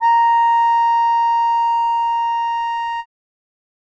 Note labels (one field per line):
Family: reed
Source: acoustic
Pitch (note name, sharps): A#5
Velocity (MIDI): 50